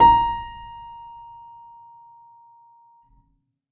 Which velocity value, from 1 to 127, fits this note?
100